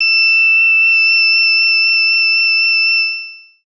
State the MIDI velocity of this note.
25